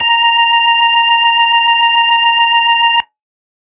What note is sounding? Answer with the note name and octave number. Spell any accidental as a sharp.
A#5